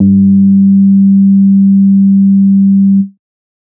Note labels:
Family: bass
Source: synthesizer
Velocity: 25

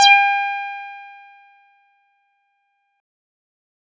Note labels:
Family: bass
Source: synthesizer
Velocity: 127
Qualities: distorted

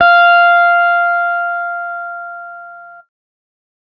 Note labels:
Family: guitar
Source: electronic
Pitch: F5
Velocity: 25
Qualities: distorted

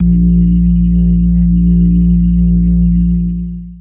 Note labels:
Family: organ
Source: electronic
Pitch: A#1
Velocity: 25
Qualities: dark, distorted, long release

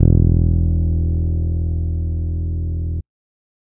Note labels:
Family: bass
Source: electronic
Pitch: E1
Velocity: 100

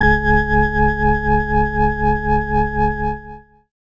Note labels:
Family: organ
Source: electronic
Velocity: 25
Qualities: distorted

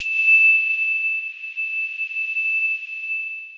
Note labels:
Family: mallet percussion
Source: electronic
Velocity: 100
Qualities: bright, long release, non-linear envelope

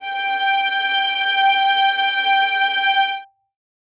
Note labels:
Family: string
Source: acoustic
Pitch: G5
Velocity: 75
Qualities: reverb

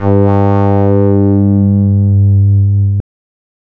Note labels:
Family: bass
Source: synthesizer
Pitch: G2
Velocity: 127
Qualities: distorted, non-linear envelope

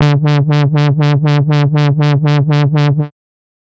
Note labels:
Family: bass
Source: synthesizer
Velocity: 127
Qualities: bright, distorted, tempo-synced

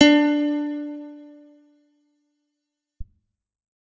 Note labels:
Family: guitar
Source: electronic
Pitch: D4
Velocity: 100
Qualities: bright, reverb

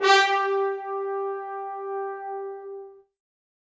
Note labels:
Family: brass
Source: acoustic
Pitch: G4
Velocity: 50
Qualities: bright, reverb

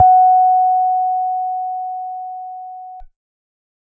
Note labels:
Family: keyboard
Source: electronic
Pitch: F#5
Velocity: 25

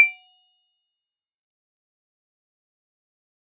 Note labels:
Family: mallet percussion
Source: acoustic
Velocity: 75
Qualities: fast decay, percussive

